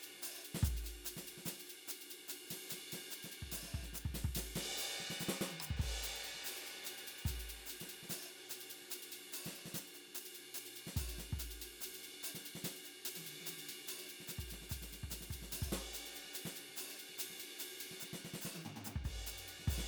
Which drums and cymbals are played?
crash, ride, closed hi-hat, hi-hat pedal, percussion, snare, high tom, floor tom and kick